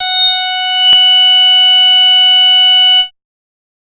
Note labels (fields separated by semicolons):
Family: bass; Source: synthesizer; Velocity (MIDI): 50; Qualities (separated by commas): bright, distorted, multiphonic